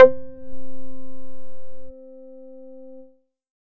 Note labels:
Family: bass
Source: synthesizer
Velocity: 50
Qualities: distorted

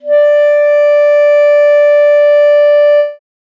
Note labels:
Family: reed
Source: acoustic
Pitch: D5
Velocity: 50

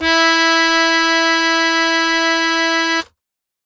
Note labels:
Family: keyboard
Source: acoustic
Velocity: 100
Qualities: bright

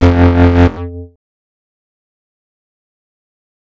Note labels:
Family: bass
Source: synthesizer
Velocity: 50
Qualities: distorted, fast decay, multiphonic

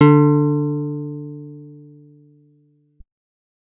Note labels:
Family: guitar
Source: acoustic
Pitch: D3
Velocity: 127

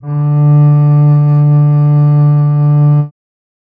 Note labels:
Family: string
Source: acoustic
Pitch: D3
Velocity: 75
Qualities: reverb

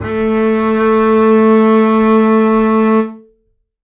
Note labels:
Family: string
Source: acoustic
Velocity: 75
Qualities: reverb

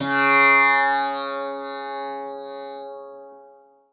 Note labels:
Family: guitar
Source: acoustic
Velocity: 25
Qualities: bright, long release, multiphonic, reverb

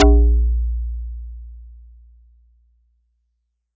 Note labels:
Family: mallet percussion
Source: acoustic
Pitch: A#1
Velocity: 100

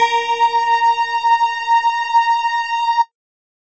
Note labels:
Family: mallet percussion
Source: electronic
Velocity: 75

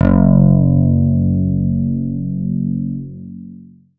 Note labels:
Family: guitar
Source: electronic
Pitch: F#1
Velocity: 50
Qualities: long release

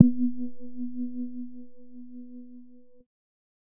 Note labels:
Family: bass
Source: synthesizer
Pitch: B3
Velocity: 25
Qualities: dark, distorted

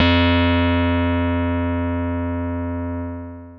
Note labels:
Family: keyboard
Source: electronic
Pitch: F2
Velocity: 75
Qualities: distorted, long release

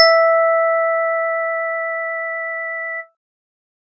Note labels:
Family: organ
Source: electronic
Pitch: E5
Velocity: 75

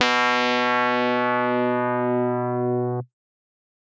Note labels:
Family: keyboard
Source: electronic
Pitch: B2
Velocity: 127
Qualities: distorted

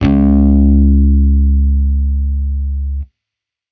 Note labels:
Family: bass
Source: electronic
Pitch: C#2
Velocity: 127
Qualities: distorted

